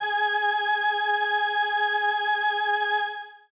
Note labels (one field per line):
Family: keyboard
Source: synthesizer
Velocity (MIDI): 50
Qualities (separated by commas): bright